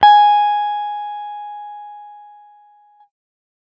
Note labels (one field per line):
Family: guitar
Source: electronic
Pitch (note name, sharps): G#5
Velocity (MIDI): 100